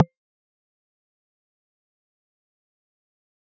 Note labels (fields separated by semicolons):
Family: mallet percussion; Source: electronic; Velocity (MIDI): 50; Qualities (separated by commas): fast decay, percussive